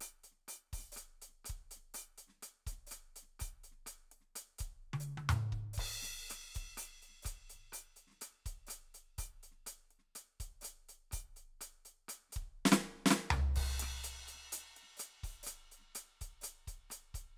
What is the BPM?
124 BPM